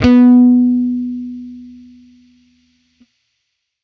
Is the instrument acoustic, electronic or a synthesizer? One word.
electronic